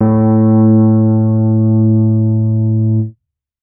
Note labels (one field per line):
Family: keyboard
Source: electronic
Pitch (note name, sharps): A2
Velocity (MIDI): 100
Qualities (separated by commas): dark, distorted